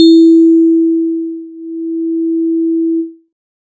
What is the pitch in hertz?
329.6 Hz